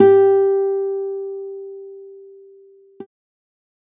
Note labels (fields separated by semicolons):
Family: guitar; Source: electronic; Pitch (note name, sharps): G4; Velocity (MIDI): 50